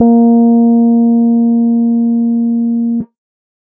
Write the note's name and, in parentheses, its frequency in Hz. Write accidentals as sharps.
A#3 (233.1 Hz)